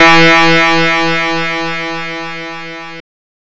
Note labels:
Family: guitar; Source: synthesizer; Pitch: E3; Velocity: 50; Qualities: bright, distorted

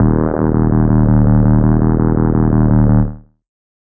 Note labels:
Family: bass; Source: synthesizer; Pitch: D#1; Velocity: 127; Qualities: distorted, tempo-synced

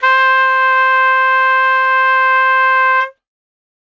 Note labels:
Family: brass; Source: acoustic; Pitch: C5; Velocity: 50; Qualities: bright

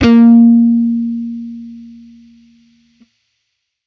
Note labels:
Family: bass; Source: electronic; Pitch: A#3; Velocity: 75; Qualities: distorted

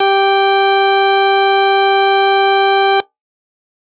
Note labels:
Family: organ; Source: electronic; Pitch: G4; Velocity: 127

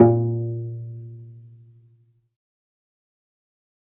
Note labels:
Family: string; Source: acoustic; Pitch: A#2; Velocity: 25; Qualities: dark, fast decay, reverb

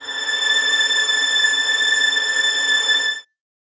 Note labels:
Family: string; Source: acoustic; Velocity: 25; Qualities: reverb

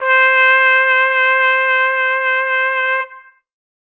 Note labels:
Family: brass; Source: acoustic; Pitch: C5; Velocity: 75; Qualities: distorted

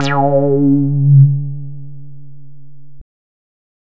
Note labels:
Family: bass; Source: synthesizer; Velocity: 75; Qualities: distorted

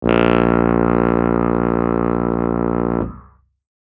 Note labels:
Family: brass; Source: acoustic; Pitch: A#1; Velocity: 127

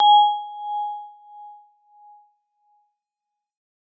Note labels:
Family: mallet percussion; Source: acoustic; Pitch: G#5; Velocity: 100; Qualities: non-linear envelope

